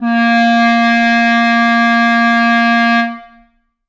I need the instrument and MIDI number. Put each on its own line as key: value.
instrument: acoustic reed instrument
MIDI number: 58